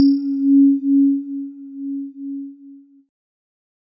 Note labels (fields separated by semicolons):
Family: keyboard; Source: electronic; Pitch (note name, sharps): C#4; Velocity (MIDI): 50; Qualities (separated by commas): multiphonic